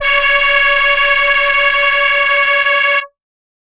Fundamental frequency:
554.4 Hz